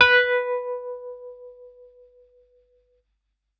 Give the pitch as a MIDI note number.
71